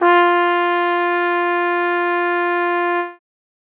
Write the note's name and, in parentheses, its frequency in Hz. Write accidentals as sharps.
F4 (349.2 Hz)